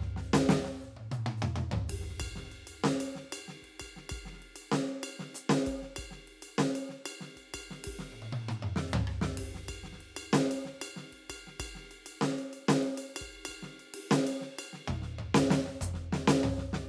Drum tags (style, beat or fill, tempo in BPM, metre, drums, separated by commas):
Afro-Cuban, beat, 128 BPM, 4/4, ride, ride bell, hi-hat pedal, snare, cross-stick, high tom, mid tom, floor tom, kick